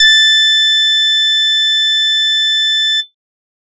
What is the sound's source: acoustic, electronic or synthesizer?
synthesizer